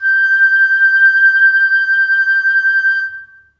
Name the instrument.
acoustic flute